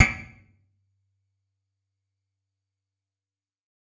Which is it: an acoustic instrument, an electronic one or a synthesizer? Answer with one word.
electronic